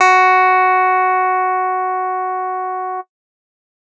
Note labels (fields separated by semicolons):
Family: guitar; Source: electronic; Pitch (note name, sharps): F#4; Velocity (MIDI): 127; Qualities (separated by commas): bright